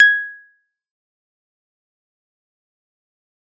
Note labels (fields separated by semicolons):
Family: keyboard; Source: electronic; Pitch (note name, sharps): G#6; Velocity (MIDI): 127; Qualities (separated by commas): fast decay, percussive